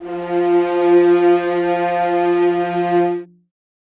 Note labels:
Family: string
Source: acoustic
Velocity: 50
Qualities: reverb

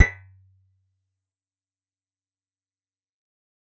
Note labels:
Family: guitar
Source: acoustic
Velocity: 100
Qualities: fast decay, percussive

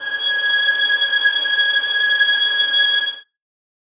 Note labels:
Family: string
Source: acoustic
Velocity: 50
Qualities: reverb

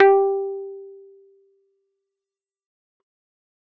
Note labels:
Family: keyboard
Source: electronic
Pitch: G4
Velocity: 50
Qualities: fast decay

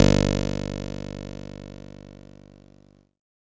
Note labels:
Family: keyboard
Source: electronic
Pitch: G1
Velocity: 100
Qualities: bright, distorted

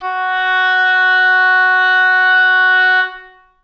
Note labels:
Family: reed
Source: acoustic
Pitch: F#4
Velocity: 127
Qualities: reverb

